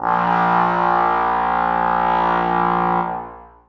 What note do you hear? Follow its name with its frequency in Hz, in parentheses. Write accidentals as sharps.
A#1 (58.27 Hz)